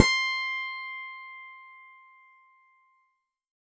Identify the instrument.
electronic keyboard